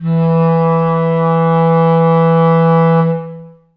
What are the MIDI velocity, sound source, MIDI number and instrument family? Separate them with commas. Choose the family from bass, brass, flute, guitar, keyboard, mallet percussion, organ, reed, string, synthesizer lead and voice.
100, acoustic, 52, reed